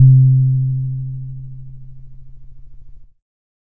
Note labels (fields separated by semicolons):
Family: keyboard; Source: electronic; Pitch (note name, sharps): C3; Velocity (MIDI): 100; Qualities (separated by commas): dark